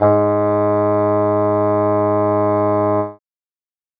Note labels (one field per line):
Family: reed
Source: acoustic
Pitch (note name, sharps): G#2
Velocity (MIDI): 25